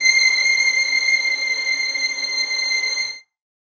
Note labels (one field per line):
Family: string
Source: acoustic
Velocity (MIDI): 127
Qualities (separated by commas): reverb